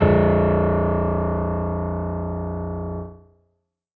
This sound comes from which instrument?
acoustic keyboard